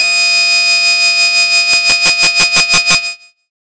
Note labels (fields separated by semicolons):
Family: bass; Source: synthesizer; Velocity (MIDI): 127; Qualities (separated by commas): bright, distorted